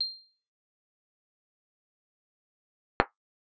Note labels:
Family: guitar; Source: electronic; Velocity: 25; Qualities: bright, fast decay, percussive

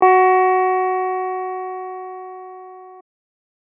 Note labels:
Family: keyboard; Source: electronic; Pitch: F#4; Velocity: 25

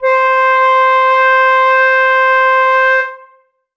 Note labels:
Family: flute; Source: acoustic; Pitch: C5; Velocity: 127; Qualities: reverb

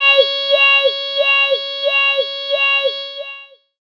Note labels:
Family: voice; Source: synthesizer; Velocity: 25; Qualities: long release, non-linear envelope, tempo-synced

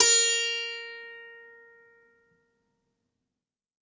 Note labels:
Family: guitar; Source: acoustic; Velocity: 127; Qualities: bright

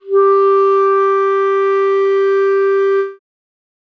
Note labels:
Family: reed; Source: acoustic; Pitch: G4; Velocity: 75

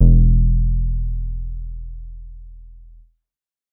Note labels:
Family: bass; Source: synthesizer; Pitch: E1; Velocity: 75; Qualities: dark

